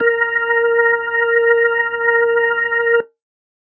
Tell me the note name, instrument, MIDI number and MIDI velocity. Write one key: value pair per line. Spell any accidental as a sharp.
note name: A#4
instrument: electronic organ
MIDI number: 70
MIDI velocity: 25